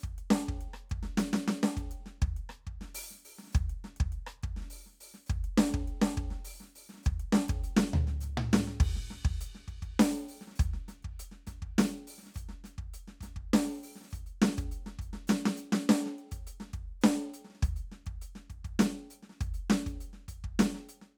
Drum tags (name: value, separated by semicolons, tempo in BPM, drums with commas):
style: rock; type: beat; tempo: 102 BPM; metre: 3/4; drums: crash, closed hi-hat, open hi-hat, hi-hat pedal, snare, cross-stick, mid tom, floor tom, kick